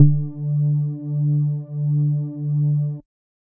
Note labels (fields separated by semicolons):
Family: bass; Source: synthesizer; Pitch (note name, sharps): D3; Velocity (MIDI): 25